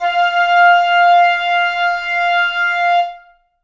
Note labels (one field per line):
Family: reed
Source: acoustic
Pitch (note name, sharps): F5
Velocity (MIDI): 100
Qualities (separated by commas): reverb